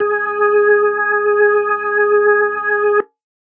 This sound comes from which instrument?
electronic organ